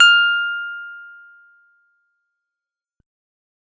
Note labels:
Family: guitar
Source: electronic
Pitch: F6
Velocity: 50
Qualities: fast decay

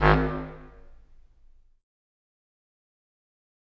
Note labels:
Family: reed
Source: acoustic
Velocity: 100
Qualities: fast decay, reverb

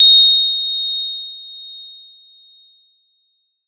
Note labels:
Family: keyboard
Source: electronic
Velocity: 50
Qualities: bright

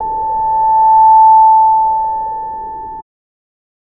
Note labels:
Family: bass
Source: synthesizer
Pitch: A5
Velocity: 100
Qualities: distorted

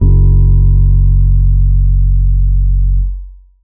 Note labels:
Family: keyboard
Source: electronic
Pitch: F#1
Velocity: 25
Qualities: long release

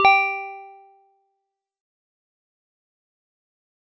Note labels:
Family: mallet percussion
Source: acoustic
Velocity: 100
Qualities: fast decay, multiphonic, percussive

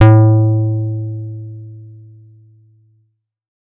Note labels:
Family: guitar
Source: electronic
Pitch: A2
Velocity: 127

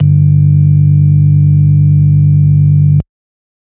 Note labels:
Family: organ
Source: electronic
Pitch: G1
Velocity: 100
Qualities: dark

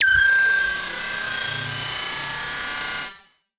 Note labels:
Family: synthesizer lead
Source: synthesizer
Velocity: 100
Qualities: bright, distorted, multiphonic, non-linear envelope

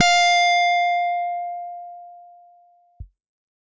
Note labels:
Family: guitar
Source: electronic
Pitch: F5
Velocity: 100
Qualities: bright, distorted

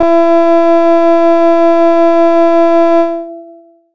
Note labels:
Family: keyboard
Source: electronic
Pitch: E4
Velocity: 75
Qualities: distorted, long release

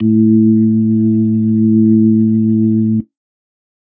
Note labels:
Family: organ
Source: electronic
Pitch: A2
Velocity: 25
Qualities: dark

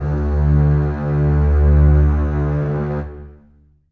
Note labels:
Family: string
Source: acoustic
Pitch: D2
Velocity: 100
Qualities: long release, reverb

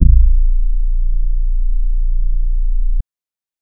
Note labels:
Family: bass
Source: synthesizer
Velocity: 50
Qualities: dark

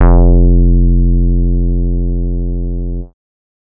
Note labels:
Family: bass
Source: synthesizer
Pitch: F1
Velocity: 100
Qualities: dark

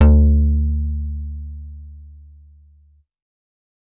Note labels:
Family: bass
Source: synthesizer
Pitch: D2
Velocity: 50

